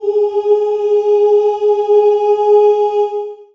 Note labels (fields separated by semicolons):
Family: voice; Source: acoustic; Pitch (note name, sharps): G#4; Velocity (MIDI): 75; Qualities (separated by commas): long release, reverb